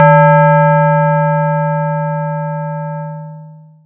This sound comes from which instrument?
acoustic mallet percussion instrument